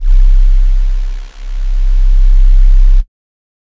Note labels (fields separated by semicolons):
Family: flute; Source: synthesizer; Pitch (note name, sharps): C1; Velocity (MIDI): 50; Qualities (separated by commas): dark